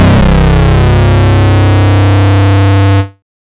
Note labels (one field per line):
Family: bass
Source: synthesizer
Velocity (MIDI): 127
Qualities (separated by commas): bright, distorted